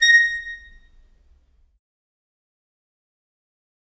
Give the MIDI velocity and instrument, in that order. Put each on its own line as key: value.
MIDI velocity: 50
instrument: acoustic reed instrument